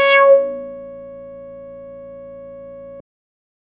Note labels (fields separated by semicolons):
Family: bass; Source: synthesizer; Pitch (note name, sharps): C#5; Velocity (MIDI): 100; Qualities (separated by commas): distorted